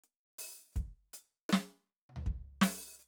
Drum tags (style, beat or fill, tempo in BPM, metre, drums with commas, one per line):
reggae
fill
78 BPM
4/4
closed hi-hat, open hi-hat, hi-hat pedal, snare, cross-stick, high tom, floor tom, kick